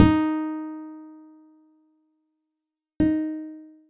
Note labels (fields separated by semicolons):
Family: guitar; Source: acoustic; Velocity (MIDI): 127